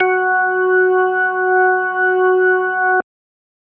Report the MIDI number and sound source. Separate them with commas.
66, electronic